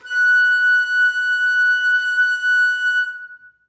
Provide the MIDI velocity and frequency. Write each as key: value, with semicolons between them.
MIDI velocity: 25; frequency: 1480 Hz